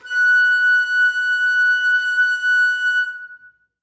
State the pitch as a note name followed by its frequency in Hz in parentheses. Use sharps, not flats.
F#6 (1480 Hz)